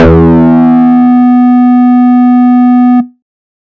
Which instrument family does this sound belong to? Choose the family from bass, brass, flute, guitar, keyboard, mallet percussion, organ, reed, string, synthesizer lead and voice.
bass